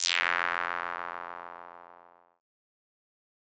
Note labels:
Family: bass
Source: synthesizer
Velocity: 100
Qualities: bright, distorted, fast decay

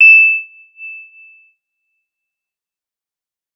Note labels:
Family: bass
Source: synthesizer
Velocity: 100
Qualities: bright, fast decay, percussive

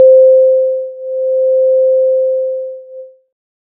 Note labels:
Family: synthesizer lead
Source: synthesizer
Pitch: C5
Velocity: 75

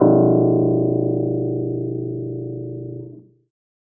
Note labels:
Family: keyboard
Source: acoustic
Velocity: 25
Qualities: reverb

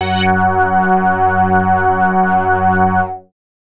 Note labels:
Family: bass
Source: synthesizer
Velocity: 127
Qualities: bright, distorted

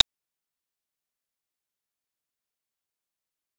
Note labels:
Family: bass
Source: synthesizer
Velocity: 75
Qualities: fast decay, percussive

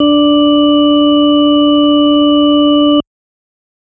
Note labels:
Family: organ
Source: electronic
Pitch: D4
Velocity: 75

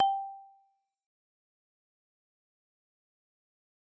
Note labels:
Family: mallet percussion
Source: acoustic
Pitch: G5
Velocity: 75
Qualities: fast decay, percussive

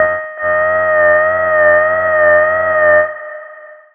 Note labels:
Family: bass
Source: synthesizer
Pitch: D#5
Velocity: 100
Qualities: long release, reverb

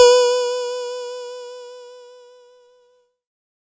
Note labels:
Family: keyboard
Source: electronic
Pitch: B4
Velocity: 50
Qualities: bright

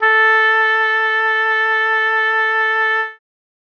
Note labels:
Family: reed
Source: acoustic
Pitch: A4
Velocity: 100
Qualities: bright

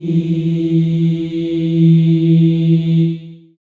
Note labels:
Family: voice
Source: acoustic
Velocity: 75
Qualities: long release, reverb

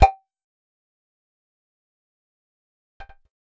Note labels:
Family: bass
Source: synthesizer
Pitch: G5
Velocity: 50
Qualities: fast decay, percussive

